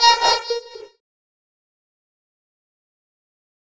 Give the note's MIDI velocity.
75